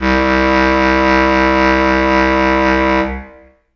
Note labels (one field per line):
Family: reed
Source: acoustic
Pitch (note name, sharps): C2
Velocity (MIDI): 127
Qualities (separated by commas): long release, reverb